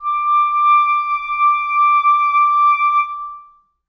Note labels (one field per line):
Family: reed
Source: acoustic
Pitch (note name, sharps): D6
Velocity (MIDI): 50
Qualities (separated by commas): long release, reverb